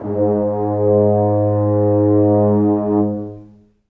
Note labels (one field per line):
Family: brass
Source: acoustic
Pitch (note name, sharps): G#2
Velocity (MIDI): 25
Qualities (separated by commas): dark, long release, reverb